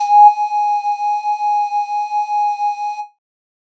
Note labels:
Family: flute; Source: synthesizer; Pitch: G#5; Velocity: 50; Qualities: distorted

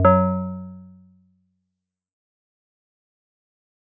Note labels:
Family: mallet percussion; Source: acoustic; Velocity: 100; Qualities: dark, fast decay, multiphonic

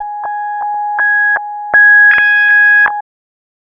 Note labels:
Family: bass; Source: synthesizer; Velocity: 25; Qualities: tempo-synced

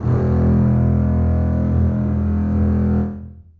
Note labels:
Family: string; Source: acoustic; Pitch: E1; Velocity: 127; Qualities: long release, reverb

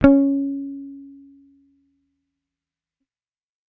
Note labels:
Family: bass; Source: electronic; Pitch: C#4; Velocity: 100; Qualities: fast decay

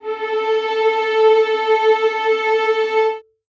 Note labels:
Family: string; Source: acoustic; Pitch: A4; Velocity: 25; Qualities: reverb

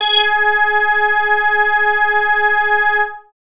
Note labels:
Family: bass; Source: synthesizer; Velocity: 75; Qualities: distorted

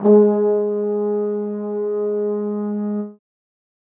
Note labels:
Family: brass; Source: acoustic; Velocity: 25; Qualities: reverb

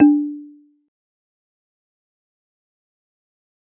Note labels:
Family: mallet percussion; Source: acoustic; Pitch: D4; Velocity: 25; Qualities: fast decay, percussive

